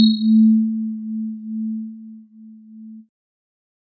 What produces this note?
electronic keyboard